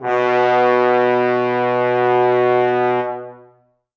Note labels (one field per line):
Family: brass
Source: acoustic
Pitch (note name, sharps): B2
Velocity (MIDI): 100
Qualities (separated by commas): dark, long release, reverb